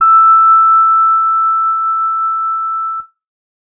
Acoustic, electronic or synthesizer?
electronic